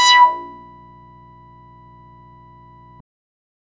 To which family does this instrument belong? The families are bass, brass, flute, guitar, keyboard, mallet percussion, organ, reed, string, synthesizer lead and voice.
bass